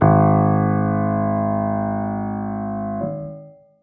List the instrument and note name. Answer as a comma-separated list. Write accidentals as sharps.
acoustic keyboard, G#1